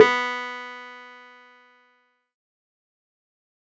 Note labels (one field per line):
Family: keyboard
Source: electronic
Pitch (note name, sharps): B3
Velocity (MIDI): 25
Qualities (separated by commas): distorted, fast decay